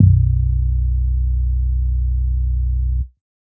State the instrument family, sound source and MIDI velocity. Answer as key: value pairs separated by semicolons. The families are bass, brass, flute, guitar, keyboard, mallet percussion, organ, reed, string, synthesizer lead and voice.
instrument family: bass; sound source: synthesizer; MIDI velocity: 50